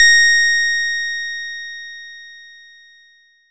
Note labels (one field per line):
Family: bass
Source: synthesizer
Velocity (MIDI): 25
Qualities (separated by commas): bright, distorted